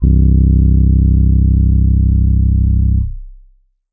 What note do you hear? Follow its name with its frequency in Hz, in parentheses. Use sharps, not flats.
C1 (32.7 Hz)